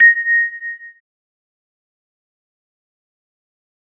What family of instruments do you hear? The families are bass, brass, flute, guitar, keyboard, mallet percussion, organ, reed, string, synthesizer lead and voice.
organ